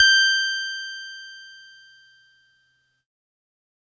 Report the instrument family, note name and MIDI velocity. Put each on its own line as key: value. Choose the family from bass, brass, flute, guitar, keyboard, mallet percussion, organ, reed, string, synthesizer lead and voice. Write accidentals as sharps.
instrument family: keyboard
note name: G6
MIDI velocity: 127